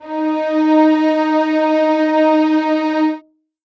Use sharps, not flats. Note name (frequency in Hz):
D#4 (311.1 Hz)